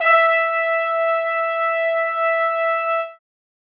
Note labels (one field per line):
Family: brass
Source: acoustic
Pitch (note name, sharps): E5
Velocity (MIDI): 100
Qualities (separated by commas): reverb